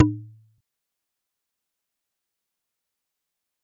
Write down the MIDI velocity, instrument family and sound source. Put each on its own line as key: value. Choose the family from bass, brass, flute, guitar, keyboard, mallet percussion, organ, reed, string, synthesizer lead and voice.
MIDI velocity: 25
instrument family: mallet percussion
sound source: acoustic